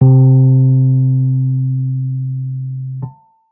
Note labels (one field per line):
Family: keyboard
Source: electronic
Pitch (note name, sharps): C3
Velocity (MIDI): 50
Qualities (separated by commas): dark